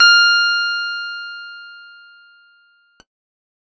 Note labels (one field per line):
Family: keyboard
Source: electronic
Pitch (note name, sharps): F6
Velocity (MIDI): 100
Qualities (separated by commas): bright